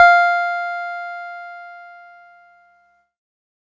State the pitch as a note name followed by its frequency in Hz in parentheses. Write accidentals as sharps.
F5 (698.5 Hz)